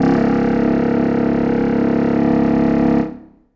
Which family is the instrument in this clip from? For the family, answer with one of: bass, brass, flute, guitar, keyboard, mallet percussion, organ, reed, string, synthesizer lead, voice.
reed